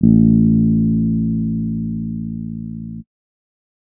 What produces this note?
electronic keyboard